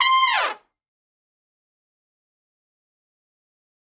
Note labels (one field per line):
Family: brass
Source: acoustic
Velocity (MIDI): 50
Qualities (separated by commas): bright, fast decay, reverb